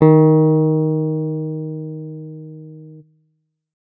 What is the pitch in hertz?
155.6 Hz